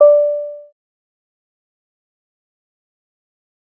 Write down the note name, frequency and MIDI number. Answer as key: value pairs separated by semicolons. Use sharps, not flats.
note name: D5; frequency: 587.3 Hz; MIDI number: 74